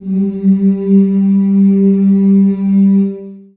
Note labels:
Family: voice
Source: acoustic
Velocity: 25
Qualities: long release, reverb

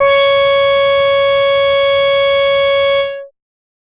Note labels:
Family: bass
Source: synthesizer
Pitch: C#5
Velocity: 127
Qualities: bright, distorted

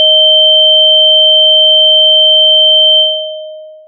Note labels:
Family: synthesizer lead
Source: synthesizer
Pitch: D#5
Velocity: 127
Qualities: long release

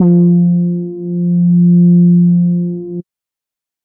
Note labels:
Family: bass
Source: synthesizer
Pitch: F3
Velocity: 127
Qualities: dark

